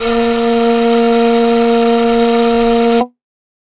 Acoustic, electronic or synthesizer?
acoustic